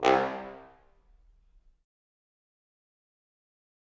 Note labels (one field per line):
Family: brass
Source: acoustic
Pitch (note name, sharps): C2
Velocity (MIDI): 100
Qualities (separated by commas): fast decay, percussive, reverb